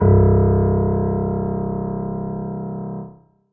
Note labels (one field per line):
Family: keyboard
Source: acoustic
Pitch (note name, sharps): C1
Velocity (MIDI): 50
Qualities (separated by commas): reverb